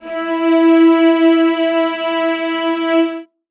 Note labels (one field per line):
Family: string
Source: acoustic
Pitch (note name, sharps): E4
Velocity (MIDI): 100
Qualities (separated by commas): reverb